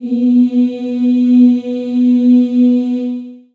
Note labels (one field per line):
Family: voice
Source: acoustic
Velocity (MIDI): 25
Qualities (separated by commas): reverb